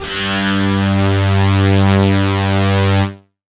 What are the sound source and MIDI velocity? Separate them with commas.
electronic, 75